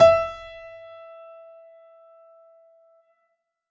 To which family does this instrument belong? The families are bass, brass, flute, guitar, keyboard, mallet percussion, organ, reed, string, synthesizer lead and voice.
keyboard